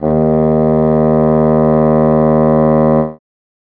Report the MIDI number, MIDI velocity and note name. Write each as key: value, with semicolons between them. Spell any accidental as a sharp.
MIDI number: 39; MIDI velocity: 75; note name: D#2